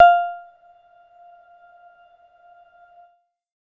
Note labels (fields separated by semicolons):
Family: keyboard; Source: electronic; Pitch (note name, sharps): F5; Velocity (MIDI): 127; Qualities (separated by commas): percussive, reverb